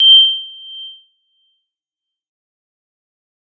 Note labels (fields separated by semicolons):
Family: mallet percussion; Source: acoustic; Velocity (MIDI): 100; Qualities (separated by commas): bright, fast decay, non-linear envelope, percussive